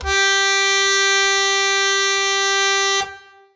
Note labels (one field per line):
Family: reed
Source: acoustic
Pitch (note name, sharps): G4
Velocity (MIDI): 25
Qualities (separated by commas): bright